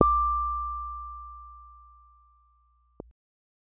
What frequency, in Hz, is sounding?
1175 Hz